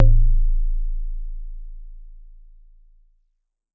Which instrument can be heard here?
acoustic mallet percussion instrument